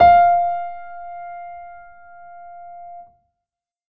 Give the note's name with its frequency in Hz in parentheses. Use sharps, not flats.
F5 (698.5 Hz)